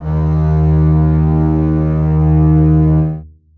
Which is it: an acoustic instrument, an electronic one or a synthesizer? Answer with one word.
acoustic